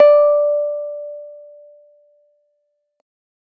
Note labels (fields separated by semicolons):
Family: keyboard; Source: electronic; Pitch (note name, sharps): D5; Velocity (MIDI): 75